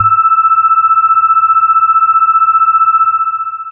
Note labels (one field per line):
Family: bass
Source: synthesizer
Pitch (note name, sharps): E6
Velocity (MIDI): 50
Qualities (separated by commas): long release